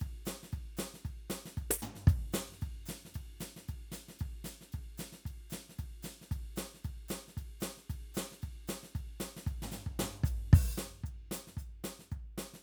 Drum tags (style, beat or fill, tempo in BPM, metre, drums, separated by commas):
country, beat, 114 BPM, 4/4, ride, closed hi-hat, open hi-hat, hi-hat pedal, snare, high tom, floor tom, kick